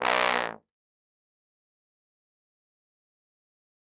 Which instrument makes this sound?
acoustic brass instrument